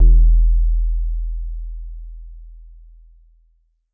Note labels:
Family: guitar; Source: synthesizer; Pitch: E1; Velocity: 25; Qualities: dark

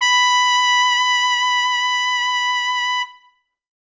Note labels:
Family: brass; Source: acoustic; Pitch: B5; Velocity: 127; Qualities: bright

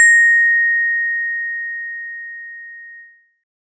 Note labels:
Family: mallet percussion; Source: acoustic; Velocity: 50

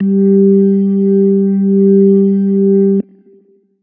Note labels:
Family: organ; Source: electronic; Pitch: G3; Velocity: 100; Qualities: dark

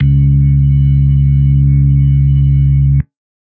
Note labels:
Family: organ; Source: electronic; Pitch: C#2; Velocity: 100; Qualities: dark

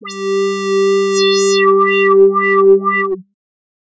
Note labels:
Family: bass; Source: synthesizer; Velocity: 100; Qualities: distorted, non-linear envelope

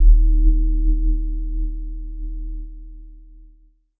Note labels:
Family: keyboard; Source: electronic; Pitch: D#1; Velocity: 127; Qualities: dark, long release

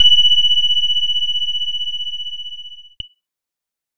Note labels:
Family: keyboard; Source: electronic; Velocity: 75; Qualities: bright, distorted

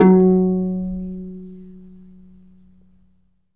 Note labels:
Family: guitar; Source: acoustic; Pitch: F#3; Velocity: 50; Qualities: reverb

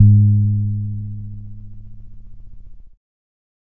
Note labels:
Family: keyboard; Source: electronic; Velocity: 75; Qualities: dark

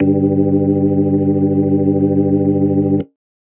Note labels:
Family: organ; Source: electronic; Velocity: 25

